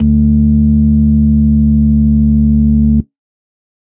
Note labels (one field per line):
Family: organ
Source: electronic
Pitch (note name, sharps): D2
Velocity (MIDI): 25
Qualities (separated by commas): dark